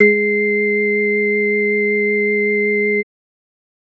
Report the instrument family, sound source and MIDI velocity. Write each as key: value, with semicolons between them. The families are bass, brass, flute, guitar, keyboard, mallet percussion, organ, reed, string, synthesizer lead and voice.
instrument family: organ; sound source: electronic; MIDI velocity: 127